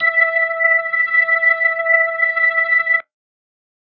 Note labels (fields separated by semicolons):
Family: organ; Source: electronic; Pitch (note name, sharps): E5; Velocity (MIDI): 127